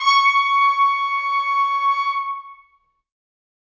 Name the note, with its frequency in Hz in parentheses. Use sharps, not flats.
C#6 (1109 Hz)